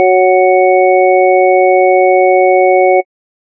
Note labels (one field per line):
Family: organ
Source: electronic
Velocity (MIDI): 127